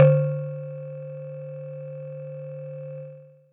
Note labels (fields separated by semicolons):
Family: mallet percussion; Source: acoustic; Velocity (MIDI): 50; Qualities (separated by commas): distorted